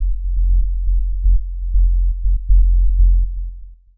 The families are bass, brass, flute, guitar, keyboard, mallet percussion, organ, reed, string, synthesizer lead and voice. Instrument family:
synthesizer lead